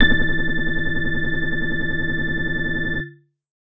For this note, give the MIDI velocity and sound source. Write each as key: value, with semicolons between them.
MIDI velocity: 50; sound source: electronic